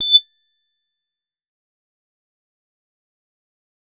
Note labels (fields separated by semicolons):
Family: bass; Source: synthesizer; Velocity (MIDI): 100; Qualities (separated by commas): bright, distorted, fast decay, percussive